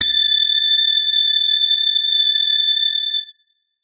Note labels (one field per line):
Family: guitar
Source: electronic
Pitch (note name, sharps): A6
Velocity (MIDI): 75